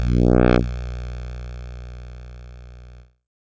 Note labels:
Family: keyboard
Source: synthesizer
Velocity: 50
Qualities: bright, distorted

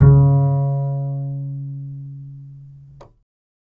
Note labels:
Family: bass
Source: electronic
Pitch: C#3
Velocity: 50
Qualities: reverb

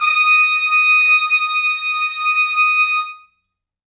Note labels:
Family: brass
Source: acoustic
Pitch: D#6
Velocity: 50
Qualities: reverb

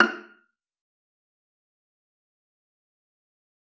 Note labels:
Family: string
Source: acoustic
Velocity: 127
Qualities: fast decay, percussive, reverb

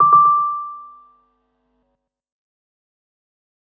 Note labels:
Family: keyboard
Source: electronic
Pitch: D6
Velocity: 25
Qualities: fast decay, tempo-synced

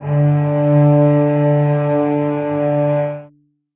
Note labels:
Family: string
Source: acoustic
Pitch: D3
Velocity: 25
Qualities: reverb

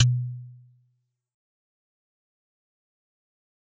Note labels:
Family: mallet percussion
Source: acoustic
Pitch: B2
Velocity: 50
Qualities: fast decay, percussive

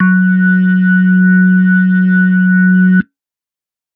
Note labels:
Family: organ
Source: electronic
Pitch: F#3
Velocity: 75

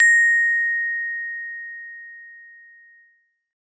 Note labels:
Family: mallet percussion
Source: acoustic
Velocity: 100

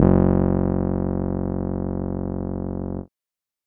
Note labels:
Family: keyboard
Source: electronic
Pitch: F#1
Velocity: 127

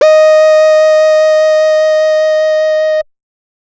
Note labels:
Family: bass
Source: synthesizer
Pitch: D#5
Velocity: 127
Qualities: distorted

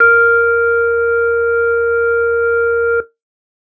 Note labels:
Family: organ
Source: electronic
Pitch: A#4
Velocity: 127

